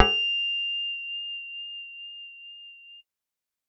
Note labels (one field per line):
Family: bass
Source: synthesizer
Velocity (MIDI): 50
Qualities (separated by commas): reverb